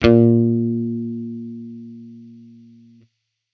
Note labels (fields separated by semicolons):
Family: bass; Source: electronic; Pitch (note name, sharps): A#2; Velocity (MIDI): 100